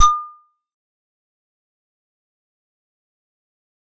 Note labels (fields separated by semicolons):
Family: keyboard; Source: acoustic; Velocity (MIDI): 25; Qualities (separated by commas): fast decay, percussive